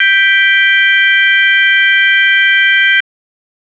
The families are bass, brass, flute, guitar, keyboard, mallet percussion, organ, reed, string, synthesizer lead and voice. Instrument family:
organ